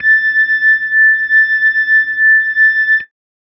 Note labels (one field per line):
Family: keyboard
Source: electronic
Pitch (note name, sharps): A6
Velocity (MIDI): 127